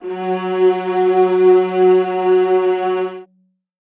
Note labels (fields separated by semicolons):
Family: string; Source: acoustic; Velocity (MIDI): 100; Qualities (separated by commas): reverb